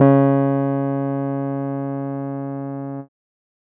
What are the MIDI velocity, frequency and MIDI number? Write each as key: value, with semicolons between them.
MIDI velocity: 75; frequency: 138.6 Hz; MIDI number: 49